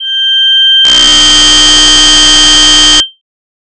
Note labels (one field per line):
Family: voice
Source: synthesizer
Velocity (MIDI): 25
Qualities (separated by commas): bright